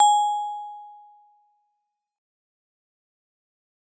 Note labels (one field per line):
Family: mallet percussion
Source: acoustic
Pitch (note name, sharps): G#5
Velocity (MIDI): 127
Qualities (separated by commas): fast decay